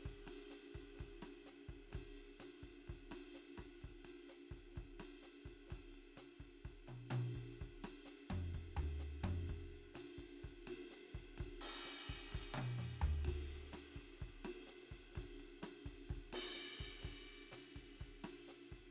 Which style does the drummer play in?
bossa nova